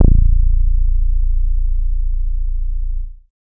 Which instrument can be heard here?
synthesizer bass